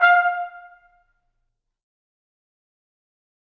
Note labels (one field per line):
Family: brass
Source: acoustic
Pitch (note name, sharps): F5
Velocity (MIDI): 25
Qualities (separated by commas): fast decay, reverb